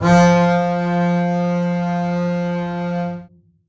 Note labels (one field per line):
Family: string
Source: acoustic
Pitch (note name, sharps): F3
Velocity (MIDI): 127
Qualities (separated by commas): reverb